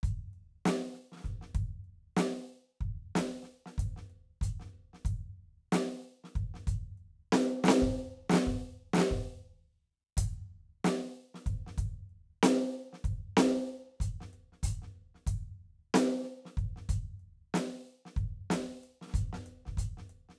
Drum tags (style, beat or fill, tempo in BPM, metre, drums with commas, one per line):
hip-hop
beat
94 BPM
4/4
crash, closed hi-hat, snare, kick